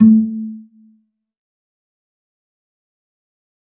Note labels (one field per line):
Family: string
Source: acoustic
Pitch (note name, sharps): A3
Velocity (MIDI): 50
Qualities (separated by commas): dark, fast decay, percussive, reverb